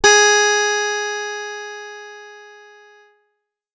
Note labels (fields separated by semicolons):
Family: guitar; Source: acoustic; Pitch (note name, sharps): G#4; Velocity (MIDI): 100; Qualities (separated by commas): bright, distorted